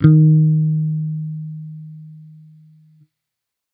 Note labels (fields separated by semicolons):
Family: bass; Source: electronic; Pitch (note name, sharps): D#3; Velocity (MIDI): 25